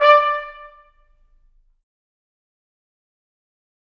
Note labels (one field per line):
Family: brass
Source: acoustic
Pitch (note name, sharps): D5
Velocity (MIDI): 75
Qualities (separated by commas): fast decay, percussive, reverb